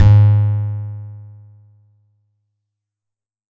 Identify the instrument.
acoustic guitar